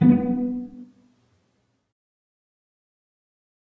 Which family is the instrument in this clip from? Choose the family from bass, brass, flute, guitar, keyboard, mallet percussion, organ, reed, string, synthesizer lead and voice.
string